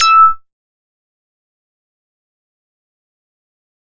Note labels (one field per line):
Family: bass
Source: synthesizer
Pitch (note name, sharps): E6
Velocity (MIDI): 100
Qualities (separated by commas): fast decay, percussive